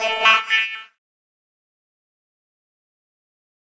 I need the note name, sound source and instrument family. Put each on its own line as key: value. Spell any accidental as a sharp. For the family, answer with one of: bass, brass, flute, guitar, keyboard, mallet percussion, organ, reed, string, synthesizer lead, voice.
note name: A3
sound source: electronic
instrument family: keyboard